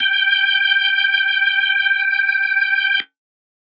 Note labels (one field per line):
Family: organ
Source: electronic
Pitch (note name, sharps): G5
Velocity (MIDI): 25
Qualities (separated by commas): reverb